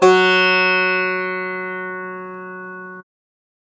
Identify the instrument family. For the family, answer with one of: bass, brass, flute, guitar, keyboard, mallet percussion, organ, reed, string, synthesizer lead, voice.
guitar